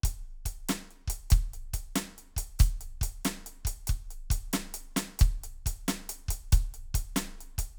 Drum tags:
rock
beat
92 BPM
4/4
closed hi-hat, snare, kick

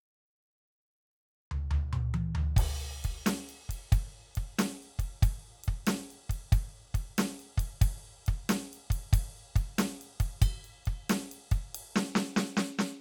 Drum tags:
rock
beat
92 BPM
4/4
crash, ride, ride bell, snare, high tom, mid tom, floor tom, kick

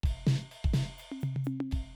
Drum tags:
gospel
fill
120 BPM
4/4
ride, hi-hat pedal, snare, high tom, floor tom, kick

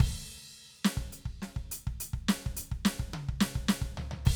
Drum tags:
hip-hop
fill
140 BPM
4/4
crash, closed hi-hat, hi-hat pedal, snare, high tom, floor tom, kick

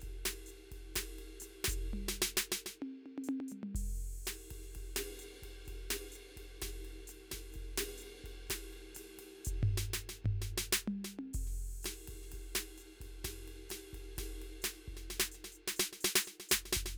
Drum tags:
bossa nova
beat
127 BPM
4/4
crash, ride, hi-hat pedal, snare, high tom, mid tom, floor tom, kick

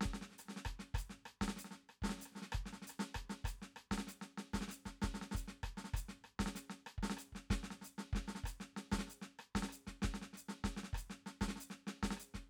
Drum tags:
maracatu
beat
96 BPM
4/4
hi-hat pedal, snare, cross-stick, kick

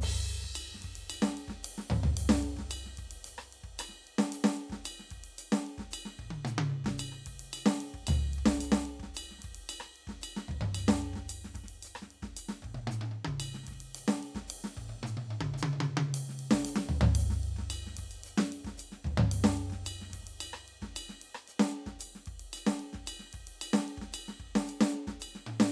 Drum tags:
songo
beat
112 BPM
4/4
crash, ride, ride bell, hi-hat pedal, snare, cross-stick, high tom, mid tom, floor tom, kick

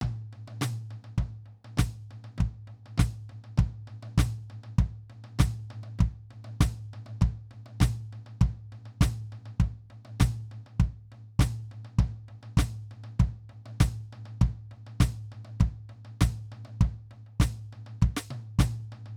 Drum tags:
rock
beat
100 BPM
4/4
snare, mid tom, kick

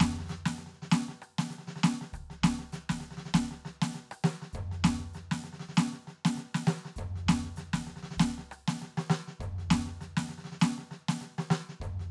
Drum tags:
New Orleans second line
beat
99 BPM
4/4
hi-hat pedal, snare, cross-stick, floor tom, kick

